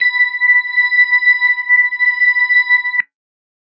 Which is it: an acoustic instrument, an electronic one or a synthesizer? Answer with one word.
electronic